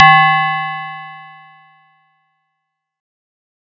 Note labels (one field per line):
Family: mallet percussion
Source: acoustic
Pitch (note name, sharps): D#3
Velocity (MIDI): 100